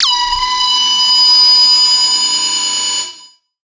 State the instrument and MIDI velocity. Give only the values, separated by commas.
synthesizer lead, 50